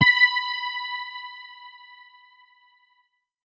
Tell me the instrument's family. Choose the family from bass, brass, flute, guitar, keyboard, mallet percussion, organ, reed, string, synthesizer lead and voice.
guitar